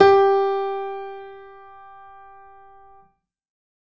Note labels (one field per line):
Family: keyboard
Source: acoustic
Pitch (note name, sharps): G4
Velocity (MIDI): 127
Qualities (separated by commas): reverb